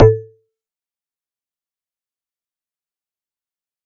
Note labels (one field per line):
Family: mallet percussion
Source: electronic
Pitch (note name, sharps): A2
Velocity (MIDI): 75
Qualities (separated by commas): fast decay, percussive